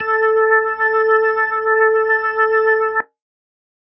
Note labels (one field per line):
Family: organ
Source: electronic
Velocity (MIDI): 100